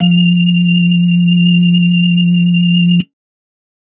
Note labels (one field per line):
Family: organ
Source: electronic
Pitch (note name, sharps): F3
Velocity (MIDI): 75